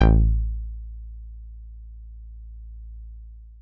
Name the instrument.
synthesizer guitar